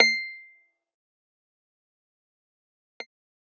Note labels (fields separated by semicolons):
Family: guitar; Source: electronic; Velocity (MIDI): 50; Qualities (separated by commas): fast decay, percussive